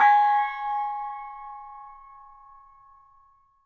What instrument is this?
acoustic mallet percussion instrument